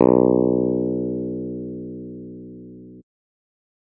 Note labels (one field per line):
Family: guitar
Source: electronic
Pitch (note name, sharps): B1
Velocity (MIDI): 50